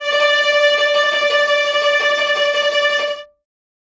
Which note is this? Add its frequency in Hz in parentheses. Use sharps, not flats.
D5 (587.3 Hz)